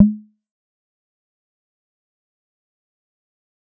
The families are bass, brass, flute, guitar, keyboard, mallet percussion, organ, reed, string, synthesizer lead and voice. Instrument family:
bass